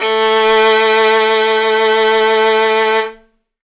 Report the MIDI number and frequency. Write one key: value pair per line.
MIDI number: 57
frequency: 220 Hz